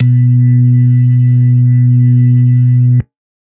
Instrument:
electronic organ